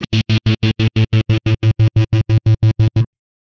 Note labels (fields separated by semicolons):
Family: guitar; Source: electronic; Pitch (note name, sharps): A2; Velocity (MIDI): 75; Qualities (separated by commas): bright, distorted, tempo-synced